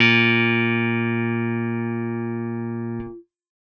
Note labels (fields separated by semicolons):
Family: guitar; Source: electronic; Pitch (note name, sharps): A#2; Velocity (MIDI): 100; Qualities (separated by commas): reverb